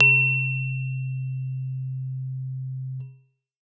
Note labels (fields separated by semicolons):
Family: keyboard; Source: acoustic; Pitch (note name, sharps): C3; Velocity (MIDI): 50